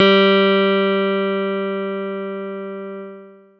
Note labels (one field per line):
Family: keyboard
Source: electronic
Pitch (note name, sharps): G3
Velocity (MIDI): 75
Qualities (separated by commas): distorted